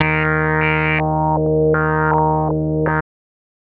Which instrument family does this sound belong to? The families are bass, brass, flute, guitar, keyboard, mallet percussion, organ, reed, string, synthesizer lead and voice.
bass